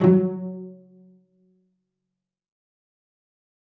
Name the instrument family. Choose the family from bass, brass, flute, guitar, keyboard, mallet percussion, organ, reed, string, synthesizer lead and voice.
string